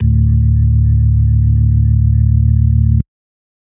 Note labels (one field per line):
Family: organ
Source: electronic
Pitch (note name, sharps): D1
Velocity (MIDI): 75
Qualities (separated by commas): dark